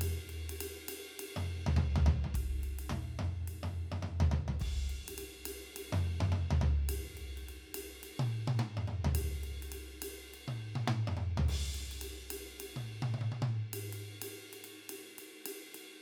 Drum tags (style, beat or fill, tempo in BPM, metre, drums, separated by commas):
jazz, beat, 105 BPM, 4/4, ride, high tom, mid tom, floor tom, kick